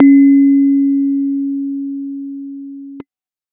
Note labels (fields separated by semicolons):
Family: keyboard; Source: electronic; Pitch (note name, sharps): C#4; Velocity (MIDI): 50